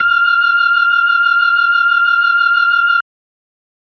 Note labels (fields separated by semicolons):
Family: organ; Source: electronic; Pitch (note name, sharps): F6; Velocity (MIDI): 100; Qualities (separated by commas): bright